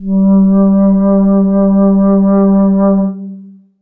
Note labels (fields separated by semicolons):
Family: flute; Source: acoustic; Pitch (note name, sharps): G3; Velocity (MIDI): 50; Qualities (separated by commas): long release, reverb